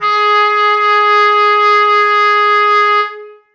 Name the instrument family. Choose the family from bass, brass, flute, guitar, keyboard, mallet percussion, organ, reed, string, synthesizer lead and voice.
reed